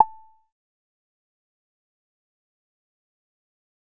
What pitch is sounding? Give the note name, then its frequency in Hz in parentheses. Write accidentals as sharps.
A5 (880 Hz)